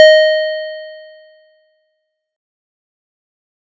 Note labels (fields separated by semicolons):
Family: keyboard; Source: electronic; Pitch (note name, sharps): D#5; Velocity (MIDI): 50; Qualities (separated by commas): distorted, fast decay